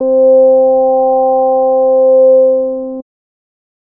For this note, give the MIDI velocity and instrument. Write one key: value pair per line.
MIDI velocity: 25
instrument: synthesizer bass